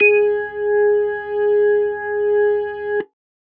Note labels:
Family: organ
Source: electronic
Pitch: G#4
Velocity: 25

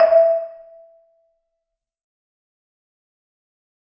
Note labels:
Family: mallet percussion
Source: acoustic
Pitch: E5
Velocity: 75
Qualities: fast decay, percussive, reverb

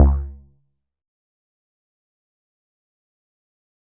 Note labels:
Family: bass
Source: synthesizer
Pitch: C#2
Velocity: 127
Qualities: dark, fast decay, percussive

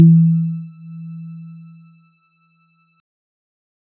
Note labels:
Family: keyboard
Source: electronic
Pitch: E3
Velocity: 127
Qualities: dark

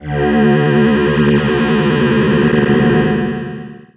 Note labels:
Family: voice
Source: synthesizer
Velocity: 100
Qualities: bright, distorted, long release

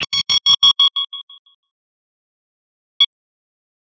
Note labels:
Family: guitar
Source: electronic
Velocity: 100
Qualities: bright, distorted, fast decay, tempo-synced

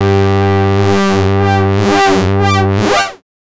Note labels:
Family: bass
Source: synthesizer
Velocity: 50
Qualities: distorted, non-linear envelope

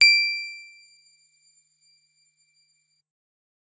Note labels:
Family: guitar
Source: electronic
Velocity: 100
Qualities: bright, percussive

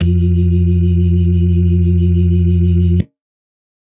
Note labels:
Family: organ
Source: electronic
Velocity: 127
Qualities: dark

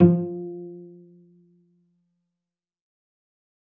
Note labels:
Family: string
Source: acoustic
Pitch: F3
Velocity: 75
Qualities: dark, fast decay, reverb

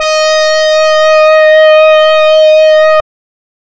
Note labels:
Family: reed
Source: synthesizer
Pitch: D#5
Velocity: 75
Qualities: distorted, non-linear envelope

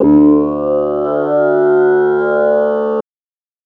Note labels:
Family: voice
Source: synthesizer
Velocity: 100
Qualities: distorted

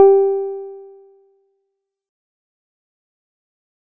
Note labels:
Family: guitar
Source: synthesizer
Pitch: G4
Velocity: 50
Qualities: dark, fast decay

